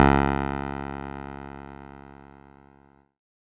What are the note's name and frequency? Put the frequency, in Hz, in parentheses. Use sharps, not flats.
C#2 (69.3 Hz)